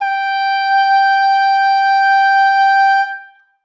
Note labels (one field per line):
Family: reed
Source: acoustic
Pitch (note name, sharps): G5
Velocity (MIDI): 127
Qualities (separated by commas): reverb